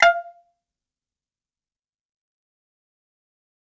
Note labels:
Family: guitar; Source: acoustic; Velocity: 25; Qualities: fast decay, percussive, reverb

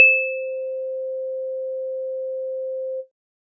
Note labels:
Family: keyboard; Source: electronic; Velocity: 100

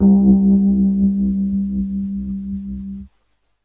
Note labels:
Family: keyboard; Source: electronic; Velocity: 50; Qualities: dark

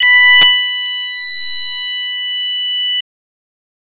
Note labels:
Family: voice; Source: synthesizer; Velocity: 50; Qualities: bright, distorted

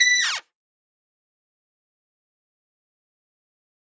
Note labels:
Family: brass; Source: acoustic; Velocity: 127; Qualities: fast decay, percussive, reverb

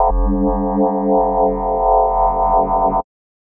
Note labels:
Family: mallet percussion; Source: synthesizer; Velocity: 100; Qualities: multiphonic, non-linear envelope

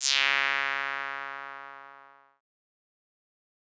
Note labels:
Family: bass; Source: synthesizer; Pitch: C#3; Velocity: 25; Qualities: bright, distorted, fast decay

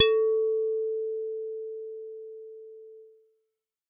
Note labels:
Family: bass; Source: synthesizer; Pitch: A4; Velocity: 100; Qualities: distorted

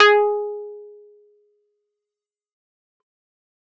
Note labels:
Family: keyboard; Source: electronic; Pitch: G#4; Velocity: 100; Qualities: distorted, fast decay

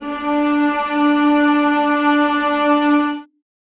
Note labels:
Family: string; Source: acoustic; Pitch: D4; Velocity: 25; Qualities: reverb

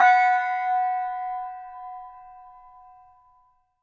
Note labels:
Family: mallet percussion; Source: acoustic; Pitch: F#5; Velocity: 127

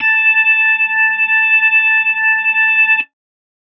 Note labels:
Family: organ; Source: electronic; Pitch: A5; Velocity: 75

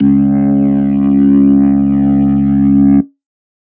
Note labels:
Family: organ; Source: electronic; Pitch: C#2; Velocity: 127; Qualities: distorted

